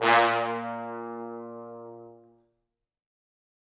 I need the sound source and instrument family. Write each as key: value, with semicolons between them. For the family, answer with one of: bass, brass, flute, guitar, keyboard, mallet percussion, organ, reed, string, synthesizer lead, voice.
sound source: acoustic; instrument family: brass